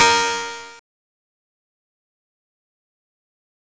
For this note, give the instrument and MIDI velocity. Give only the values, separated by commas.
electronic guitar, 50